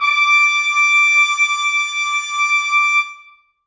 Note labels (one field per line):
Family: brass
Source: acoustic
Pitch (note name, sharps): D6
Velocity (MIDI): 100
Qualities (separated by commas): reverb